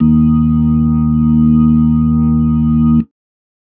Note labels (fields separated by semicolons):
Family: organ; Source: electronic; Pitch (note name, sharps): D#2; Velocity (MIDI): 127; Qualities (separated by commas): dark